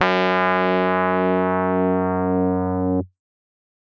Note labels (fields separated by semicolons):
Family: keyboard; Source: electronic; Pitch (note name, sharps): F#2; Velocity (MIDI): 100; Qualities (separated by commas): distorted